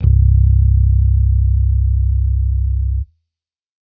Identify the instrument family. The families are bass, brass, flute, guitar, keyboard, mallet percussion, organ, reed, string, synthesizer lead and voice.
bass